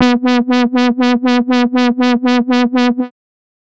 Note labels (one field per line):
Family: bass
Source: synthesizer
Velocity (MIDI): 127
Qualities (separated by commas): bright, distorted, tempo-synced